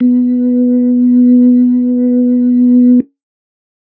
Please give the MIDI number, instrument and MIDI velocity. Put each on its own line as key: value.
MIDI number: 59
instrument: electronic organ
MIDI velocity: 75